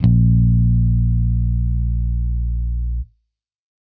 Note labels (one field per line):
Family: bass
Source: electronic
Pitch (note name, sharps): A#1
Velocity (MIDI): 100